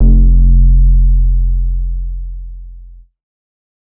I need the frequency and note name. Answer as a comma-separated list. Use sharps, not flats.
43.65 Hz, F1